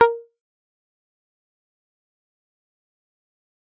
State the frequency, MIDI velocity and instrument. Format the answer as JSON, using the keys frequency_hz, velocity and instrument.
{"frequency_hz": 466.2, "velocity": 50, "instrument": "electronic guitar"}